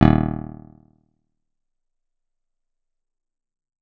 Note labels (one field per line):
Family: guitar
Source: acoustic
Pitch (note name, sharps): D#1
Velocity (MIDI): 100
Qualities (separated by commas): percussive